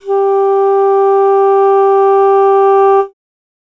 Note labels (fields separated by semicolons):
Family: reed; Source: acoustic; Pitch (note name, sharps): G4; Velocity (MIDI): 25